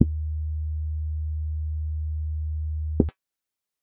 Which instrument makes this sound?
synthesizer bass